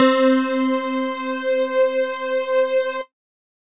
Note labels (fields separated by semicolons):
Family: mallet percussion; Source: electronic; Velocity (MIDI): 50